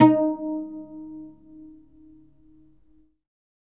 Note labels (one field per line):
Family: guitar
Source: acoustic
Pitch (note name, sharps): D#4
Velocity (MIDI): 100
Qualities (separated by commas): reverb